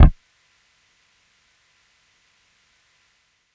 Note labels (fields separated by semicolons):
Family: bass; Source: electronic; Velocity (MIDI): 50; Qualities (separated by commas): percussive